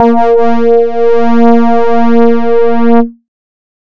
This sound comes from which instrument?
synthesizer bass